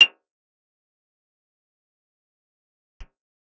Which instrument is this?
acoustic guitar